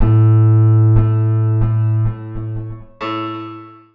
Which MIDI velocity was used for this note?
75